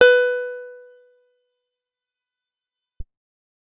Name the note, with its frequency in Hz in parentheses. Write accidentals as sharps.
B4 (493.9 Hz)